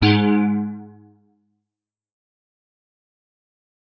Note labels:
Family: guitar; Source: electronic; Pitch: G#2; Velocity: 100; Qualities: fast decay

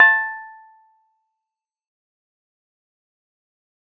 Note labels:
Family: keyboard; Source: electronic; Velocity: 25; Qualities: fast decay, percussive

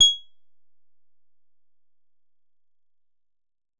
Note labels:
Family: guitar; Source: synthesizer; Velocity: 50; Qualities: bright, percussive

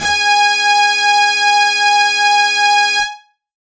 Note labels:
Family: guitar; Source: electronic; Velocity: 100; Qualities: distorted

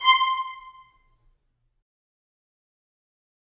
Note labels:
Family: string; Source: acoustic; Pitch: C6; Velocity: 127; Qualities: fast decay, reverb

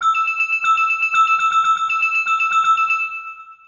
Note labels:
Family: mallet percussion; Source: synthesizer; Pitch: E6; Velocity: 25; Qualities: long release, multiphonic, tempo-synced

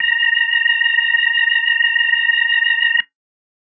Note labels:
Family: organ; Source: electronic; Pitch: A#5; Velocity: 75; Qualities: reverb

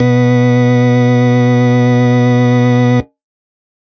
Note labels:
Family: organ; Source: electronic; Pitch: B2; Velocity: 127; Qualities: distorted

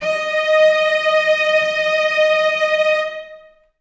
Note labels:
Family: string; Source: acoustic; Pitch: D#5; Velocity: 100; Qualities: long release, reverb

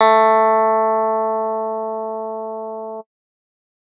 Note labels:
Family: guitar; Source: electronic; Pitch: A3; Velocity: 100

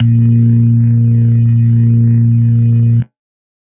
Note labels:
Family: organ; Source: electronic; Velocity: 100

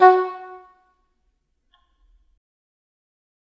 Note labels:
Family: reed; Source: acoustic; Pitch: F#4; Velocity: 50; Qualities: fast decay, percussive, reverb

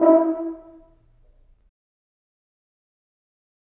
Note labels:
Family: brass; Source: acoustic; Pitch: E4; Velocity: 25; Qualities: fast decay, reverb

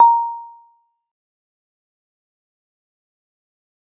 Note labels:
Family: mallet percussion; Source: acoustic; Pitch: A#5; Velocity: 25; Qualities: fast decay, percussive

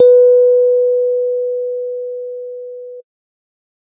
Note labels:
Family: keyboard; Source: electronic; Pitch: B4; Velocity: 127

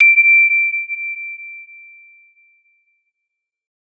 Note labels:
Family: mallet percussion; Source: acoustic; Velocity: 75; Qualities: bright, non-linear envelope

